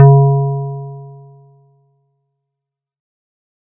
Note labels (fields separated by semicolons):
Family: keyboard; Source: electronic; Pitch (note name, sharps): C#3; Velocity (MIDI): 100; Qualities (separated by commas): fast decay